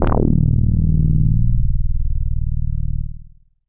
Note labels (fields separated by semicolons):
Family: bass; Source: synthesizer; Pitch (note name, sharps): D#0; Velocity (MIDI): 75; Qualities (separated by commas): distorted, tempo-synced